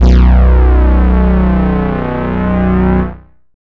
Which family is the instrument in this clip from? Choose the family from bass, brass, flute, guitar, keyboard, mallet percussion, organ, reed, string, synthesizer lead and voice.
bass